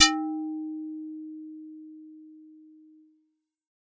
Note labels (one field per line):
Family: bass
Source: synthesizer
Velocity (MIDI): 25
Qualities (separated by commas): distorted